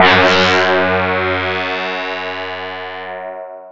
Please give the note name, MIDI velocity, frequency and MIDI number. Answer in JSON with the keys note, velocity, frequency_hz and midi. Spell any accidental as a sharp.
{"note": "F#2", "velocity": 75, "frequency_hz": 92.5, "midi": 42}